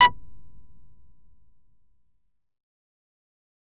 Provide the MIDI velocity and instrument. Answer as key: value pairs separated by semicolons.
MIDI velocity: 75; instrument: synthesizer bass